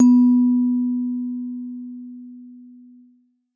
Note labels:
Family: mallet percussion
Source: acoustic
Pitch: B3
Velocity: 75

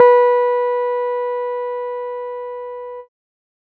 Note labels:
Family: keyboard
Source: electronic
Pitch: B4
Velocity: 50

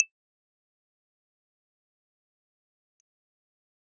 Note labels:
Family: keyboard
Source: electronic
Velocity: 100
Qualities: fast decay, percussive

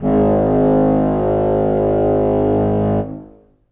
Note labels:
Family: reed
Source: acoustic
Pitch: G#1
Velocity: 25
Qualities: reverb

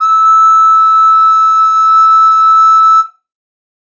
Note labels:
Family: flute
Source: acoustic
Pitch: E6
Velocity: 25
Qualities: bright

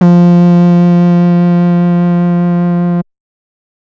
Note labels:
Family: bass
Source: synthesizer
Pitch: F3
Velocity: 100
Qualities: distorted

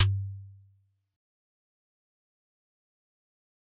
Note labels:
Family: mallet percussion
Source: acoustic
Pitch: G2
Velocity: 25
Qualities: fast decay, percussive

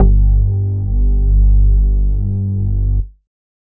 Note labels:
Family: bass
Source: synthesizer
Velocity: 25

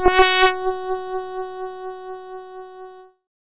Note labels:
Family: keyboard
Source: synthesizer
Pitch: F#4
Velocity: 127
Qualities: bright, distorted

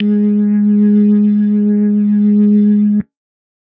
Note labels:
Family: organ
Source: electronic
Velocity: 75

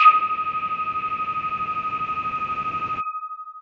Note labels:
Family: voice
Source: synthesizer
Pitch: D#6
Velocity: 75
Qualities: distorted, long release

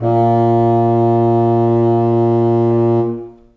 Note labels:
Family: reed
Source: acoustic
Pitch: A#2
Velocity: 50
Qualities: long release, reverb

